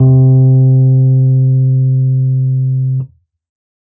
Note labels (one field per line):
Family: keyboard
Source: electronic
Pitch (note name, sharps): C3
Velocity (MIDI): 75